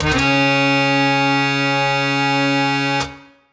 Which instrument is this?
acoustic reed instrument